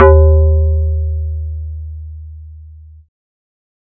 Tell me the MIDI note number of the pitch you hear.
39